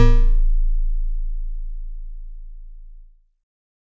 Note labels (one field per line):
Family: mallet percussion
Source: acoustic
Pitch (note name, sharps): A0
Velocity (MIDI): 50